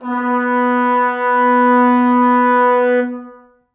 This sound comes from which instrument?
acoustic brass instrument